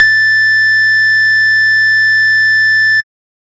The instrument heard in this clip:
synthesizer bass